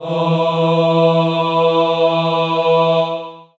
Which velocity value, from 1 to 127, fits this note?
100